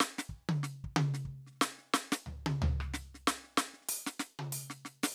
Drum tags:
New Orleans funk, fill, 93 BPM, 4/4, closed hi-hat, open hi-hat, hi-hat pedal, snare, cross-stick, high tom, floor tom, kick

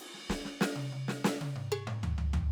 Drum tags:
rock, fill, 95 BPM, 4/4, ride, open hi-hat, percussion, snare, high tom, mid tom, floor tom, kick

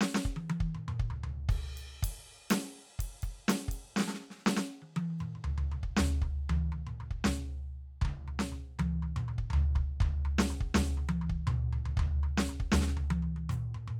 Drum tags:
rock, beat, 120 BPM, 4/4, ride, hi-hat pedal, snare, high tom, mid tom, floor tom, kick

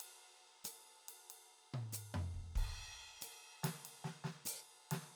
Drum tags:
jazz, beat, 93 BPM, 4/4, ride, hi-hat pedal, snare, mid tom, floor tom, kick

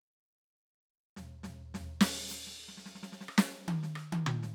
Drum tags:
soul, fill, 105 BPM, 4/4, ride, hi-hat pedal, snare, cross-stick, high tom, mid tom, floor tom

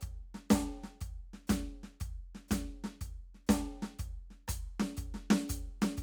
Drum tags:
rock, beat, 120 BPM, 4/4, closed hi-hat, hi-hat pedal, snare, cross-stick, kick

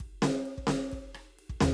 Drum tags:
punk, fill, 128 BPM, 4/4, ride, snare, cross-stick, floor tom, kick

